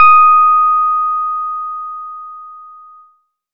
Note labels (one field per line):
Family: guitar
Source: acoustic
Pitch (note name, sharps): D#6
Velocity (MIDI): 25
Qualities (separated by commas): dark